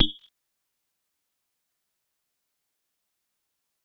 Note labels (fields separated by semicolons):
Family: mallet percussion; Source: synthesizer; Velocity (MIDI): 25; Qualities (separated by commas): fast decay, multiphonic, percussive